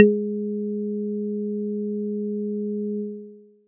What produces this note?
acoustic mallet percussion instrument